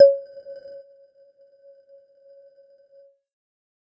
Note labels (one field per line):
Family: mallet percussion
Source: electronic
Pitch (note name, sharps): C#5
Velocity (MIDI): 50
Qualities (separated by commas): non-linear envelope, percussive